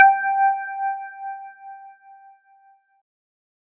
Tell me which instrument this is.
electronic keyboard